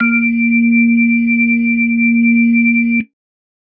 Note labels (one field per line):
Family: organ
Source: electronic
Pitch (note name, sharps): A#3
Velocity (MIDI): 50